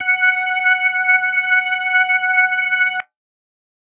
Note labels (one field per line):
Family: organ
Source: electronic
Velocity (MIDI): 25